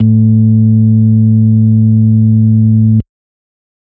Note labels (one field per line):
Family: organ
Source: electronic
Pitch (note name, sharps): A2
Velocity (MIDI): 127